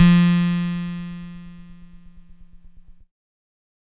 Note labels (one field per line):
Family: keyboard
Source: electronic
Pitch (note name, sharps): F3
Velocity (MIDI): 127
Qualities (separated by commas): bright, distorted